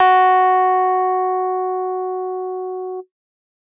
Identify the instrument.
acoustic keyboard